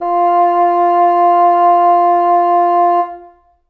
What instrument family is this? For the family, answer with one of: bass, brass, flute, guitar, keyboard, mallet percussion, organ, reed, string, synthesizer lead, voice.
reed